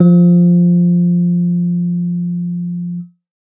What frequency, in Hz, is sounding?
174.6 Hz